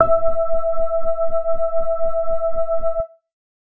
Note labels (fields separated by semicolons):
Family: keyboard; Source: electronic; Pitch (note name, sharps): E5; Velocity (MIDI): 50; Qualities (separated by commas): distorted